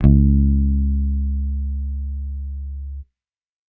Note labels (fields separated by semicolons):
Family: bass; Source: electronic; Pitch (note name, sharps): C#2; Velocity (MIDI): 50